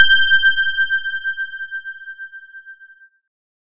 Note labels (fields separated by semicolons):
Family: keyboard; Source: electronic; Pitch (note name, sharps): G6; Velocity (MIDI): 100